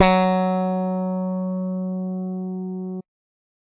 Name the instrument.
electronic bass